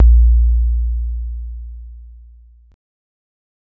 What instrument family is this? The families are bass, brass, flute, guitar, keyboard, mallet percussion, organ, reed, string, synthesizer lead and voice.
keyboard